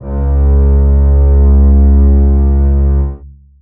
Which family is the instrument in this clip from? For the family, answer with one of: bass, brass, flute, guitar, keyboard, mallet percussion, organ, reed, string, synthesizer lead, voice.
string